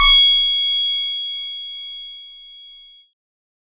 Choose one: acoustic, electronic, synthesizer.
electronic